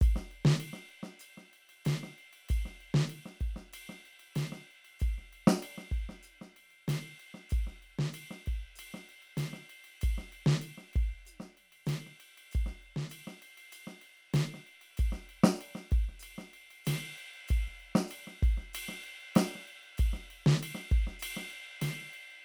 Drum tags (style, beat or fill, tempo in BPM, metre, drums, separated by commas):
jazz fusion, beat, 96 BPM, 4/4, ride, ride bell, hi-hat pedal, snare, floor tom, kick